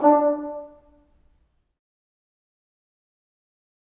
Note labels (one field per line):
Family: brass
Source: acoustic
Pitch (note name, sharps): D4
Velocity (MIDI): 25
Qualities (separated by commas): dark, fast decay, reverb